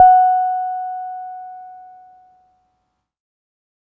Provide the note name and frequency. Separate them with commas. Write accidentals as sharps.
F#5, 740 Hz